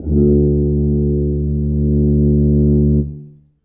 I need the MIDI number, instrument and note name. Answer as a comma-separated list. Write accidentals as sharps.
38, acoustic brass instrument, D2